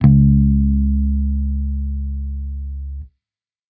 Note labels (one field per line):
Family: bass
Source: electronic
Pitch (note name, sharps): C#2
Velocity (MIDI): 75